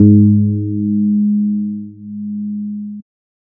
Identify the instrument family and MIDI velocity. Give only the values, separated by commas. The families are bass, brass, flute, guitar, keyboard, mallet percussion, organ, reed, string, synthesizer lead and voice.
bass, 127